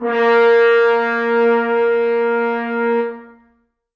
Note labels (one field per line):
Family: brass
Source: acoustic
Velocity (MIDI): 50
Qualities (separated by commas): reverb